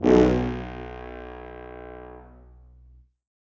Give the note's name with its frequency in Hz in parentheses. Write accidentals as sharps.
B1 (61.74 Hz)